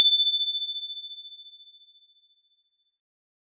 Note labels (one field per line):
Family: keyboard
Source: electronic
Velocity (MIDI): 127